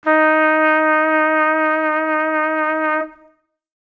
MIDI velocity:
25